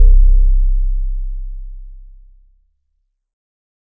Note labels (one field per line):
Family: keyboard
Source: electronic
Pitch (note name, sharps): C1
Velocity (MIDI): 50